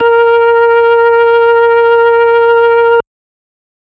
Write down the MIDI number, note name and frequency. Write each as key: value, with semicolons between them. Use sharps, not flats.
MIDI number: 70; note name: A#4; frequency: 466.2 Hz